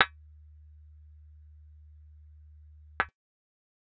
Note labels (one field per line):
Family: bass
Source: synthesizer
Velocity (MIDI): 75